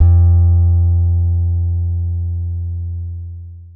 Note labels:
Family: guitar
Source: acoustic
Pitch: F2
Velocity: 127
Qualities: dark, long release

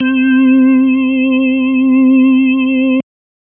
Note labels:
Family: organ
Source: electronic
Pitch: C4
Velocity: 127

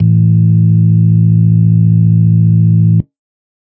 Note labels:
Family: organ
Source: electronic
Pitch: A1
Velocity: 75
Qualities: dark

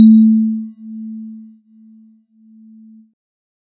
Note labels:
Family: keyboard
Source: synthesizer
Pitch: A3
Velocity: 50

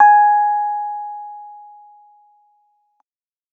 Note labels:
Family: keyboard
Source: electronic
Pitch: G#5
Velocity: 75

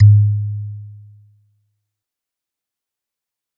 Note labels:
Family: mallet percussion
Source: acoustic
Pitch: G#2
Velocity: 75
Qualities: dark, fast decay

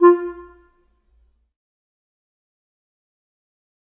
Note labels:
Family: reed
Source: acoustic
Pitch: F4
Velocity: 25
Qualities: fast decay, percussive, reverb

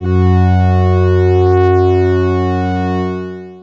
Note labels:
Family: organ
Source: electronic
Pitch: F#2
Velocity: 100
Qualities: distorted, long release

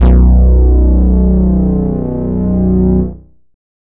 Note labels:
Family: bass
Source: synthesizer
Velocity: 75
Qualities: distorted

